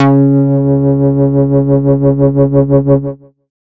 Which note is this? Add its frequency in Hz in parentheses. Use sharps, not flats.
C#3 (138.6 Hz)